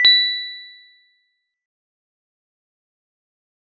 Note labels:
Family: mallet percussion; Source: acoustic; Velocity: 25; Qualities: fast decay, multiphonic, percussive

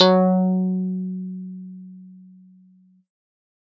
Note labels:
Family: keyboard; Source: electronic; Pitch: F#3; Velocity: 75; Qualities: distorted

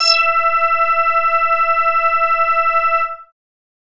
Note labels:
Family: bass; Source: synthesizer; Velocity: 50

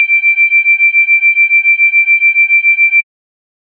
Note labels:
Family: bass; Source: synthesizer; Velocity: 25; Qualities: distorted

